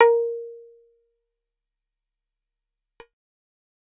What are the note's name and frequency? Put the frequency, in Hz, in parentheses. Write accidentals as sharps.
A#4 (466.2 Hz)